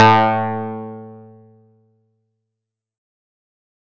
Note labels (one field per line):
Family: guitar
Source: acoustic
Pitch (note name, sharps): A2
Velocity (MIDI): 100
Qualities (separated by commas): distorted, fast decay